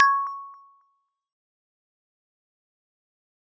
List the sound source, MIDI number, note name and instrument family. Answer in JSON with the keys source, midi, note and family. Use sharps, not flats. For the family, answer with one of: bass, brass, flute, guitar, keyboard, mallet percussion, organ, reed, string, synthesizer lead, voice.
{"source": "acoustic", "midi": 85, "note": "C#6", "family": "mallet percussion"}